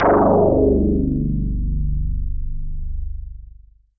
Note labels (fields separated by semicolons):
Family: synthesizer lead; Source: synthesizer; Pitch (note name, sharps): G0; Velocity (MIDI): 75; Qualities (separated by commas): long release